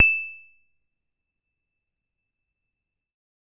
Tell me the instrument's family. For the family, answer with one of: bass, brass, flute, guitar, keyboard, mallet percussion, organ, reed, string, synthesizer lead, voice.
keyboard